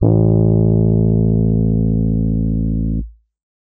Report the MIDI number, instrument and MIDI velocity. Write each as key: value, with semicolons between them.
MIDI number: 33; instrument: electronic keyboard; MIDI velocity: 100